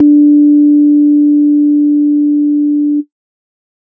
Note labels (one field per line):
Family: organ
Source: electronic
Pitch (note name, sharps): D4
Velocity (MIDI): 25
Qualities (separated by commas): dark